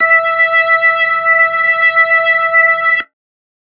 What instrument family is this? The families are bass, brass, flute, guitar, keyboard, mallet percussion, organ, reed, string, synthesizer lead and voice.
organ